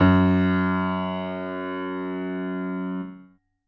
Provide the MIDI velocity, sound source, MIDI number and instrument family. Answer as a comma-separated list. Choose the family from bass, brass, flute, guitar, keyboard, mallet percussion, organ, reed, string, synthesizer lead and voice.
75, acoustic, 42, keyboard